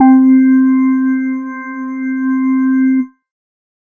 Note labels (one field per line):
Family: organ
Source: electronic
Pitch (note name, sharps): C4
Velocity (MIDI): 25